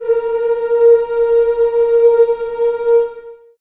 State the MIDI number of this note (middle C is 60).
70